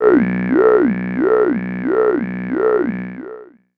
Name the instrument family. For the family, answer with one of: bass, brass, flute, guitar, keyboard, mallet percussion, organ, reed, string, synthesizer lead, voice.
voice